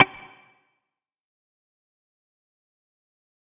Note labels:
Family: guitar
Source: electronic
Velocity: 127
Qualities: distorted, fast decay, percussive

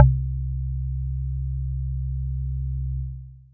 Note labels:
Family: mallet percussion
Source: acoustic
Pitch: C2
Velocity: 75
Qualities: dark

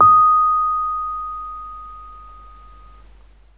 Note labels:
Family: keyboard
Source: electronic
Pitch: D#6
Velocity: 25

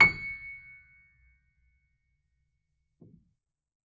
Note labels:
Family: keyboard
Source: acoustic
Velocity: 75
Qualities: percussive

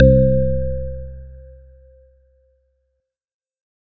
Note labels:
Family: organ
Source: electronic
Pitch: C2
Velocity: 75

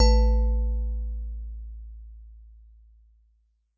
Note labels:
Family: mallet percussion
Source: acoustic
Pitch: A1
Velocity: 100

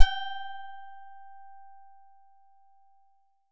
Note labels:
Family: guitar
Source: synthesizer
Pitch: G5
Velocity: 75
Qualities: percussive

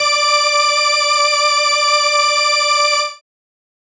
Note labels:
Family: keyboard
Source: synthesizer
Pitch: D5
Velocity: 25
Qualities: bright

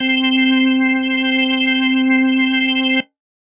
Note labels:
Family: organ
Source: electronic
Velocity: 127

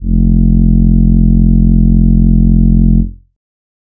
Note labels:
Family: voice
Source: synthesizer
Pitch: F1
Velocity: 75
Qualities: dark

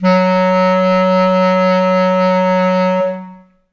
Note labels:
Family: reed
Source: acoustic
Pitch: F#3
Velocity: 100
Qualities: reverb

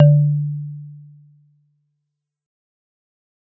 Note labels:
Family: mallet percussion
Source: acoustic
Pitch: D3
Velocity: 25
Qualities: dark, fast decay

